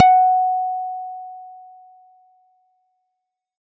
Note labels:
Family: guitar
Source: electronic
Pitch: F#5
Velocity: 50

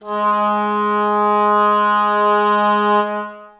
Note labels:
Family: reed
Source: acoustic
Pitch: G#3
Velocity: 127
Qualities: long release, reverb

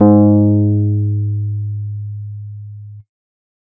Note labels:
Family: keyboard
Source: electronic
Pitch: G#2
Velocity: 50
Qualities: distorted

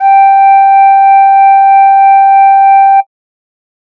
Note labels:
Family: flute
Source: synthesizer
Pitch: G5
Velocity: 50

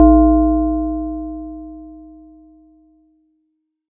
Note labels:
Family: mallet percussion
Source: acoustic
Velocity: 75

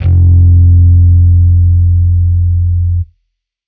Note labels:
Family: bass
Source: electronic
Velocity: 75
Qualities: distorted

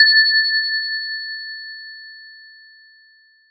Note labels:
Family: mallet percussion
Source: acoustic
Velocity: 100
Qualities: bright, multiphonic

